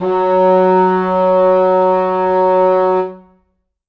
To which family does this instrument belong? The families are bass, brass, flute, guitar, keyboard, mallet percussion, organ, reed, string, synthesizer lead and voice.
reed